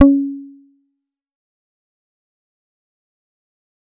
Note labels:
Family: bass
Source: synthesizer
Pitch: C#4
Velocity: 25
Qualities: dark, distorted, fast decay, percussive

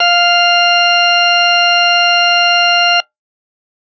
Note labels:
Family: organ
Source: electronic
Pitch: F5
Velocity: 127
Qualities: bright

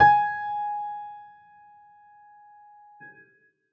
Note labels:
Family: keyboard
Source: acoustic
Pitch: G#5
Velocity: 75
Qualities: reverb

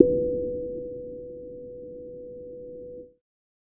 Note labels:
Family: bass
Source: synthesizer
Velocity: 127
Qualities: dark

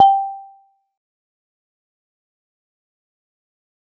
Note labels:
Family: mallet percussion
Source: acoustic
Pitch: G5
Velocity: 75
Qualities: fast decay, percussive

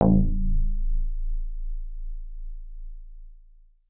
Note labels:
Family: guitar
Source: electronic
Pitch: A0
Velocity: 100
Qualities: reverb

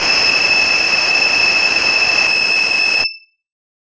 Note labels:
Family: guitar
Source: electronic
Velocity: 50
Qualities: bright, distorted

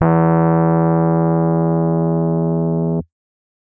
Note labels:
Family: keyboard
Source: electronic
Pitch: E2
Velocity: 127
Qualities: dark

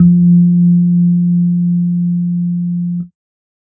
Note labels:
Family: keyboard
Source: electronic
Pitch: F3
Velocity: 25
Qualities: dark

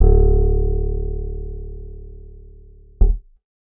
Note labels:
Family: guitar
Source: acoustic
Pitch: D1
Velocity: 50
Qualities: dark

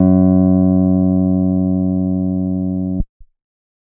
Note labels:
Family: keyboard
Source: electronic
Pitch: F#2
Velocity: 75

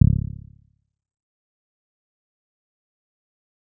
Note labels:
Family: bass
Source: synthesizer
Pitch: C#1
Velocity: 75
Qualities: dark, fast decay, percussive

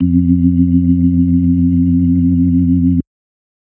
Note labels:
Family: organ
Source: electronic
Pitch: F2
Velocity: 25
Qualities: dark

